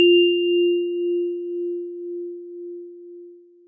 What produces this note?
acoustic mallet percussion instrument